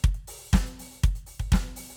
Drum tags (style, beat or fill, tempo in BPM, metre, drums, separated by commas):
disco, beat, 120 BPM, 4/4, closed hi-hat, open hi-hat, hi-hat pedal, snare, kick